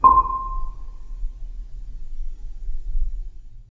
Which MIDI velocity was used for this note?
25